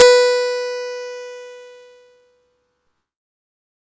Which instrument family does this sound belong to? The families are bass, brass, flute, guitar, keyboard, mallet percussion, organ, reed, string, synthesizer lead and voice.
keyboard